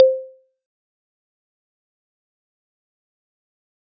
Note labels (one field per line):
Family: mallet percussion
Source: acoustic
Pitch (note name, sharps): C5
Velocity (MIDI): 75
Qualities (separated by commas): fast decay, percussive